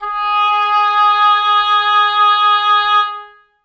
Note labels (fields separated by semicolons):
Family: reed; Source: acoustic; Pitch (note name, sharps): G#4; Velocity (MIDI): 127; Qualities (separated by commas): reverb